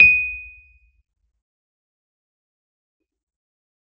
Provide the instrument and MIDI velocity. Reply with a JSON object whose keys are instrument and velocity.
{"instrument": "electronic keyboard", "velocity": 127}